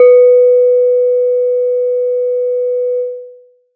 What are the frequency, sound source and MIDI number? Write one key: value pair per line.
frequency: 493.9 Hz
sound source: acoustic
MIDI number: 71